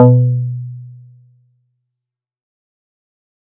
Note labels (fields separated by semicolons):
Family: guitar; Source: synthesizer; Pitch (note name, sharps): B2; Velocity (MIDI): 75; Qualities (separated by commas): dark, fast decay